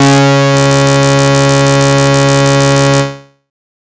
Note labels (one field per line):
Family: bass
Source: synthesizer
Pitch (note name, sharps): C#3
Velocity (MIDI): 127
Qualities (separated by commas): bright, distorted